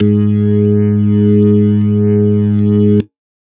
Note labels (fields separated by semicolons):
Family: organ; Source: electronic; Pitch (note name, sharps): G#2; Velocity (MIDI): 25